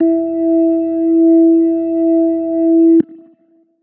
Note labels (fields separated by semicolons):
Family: organ; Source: electronic; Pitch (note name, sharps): E4; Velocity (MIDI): 50